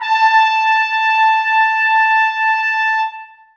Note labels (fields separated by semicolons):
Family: brass; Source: acoustic; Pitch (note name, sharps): A5; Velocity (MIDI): 100; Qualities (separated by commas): reverb